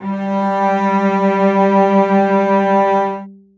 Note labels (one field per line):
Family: string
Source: acoustic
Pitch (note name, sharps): G3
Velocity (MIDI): 100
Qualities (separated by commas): reverb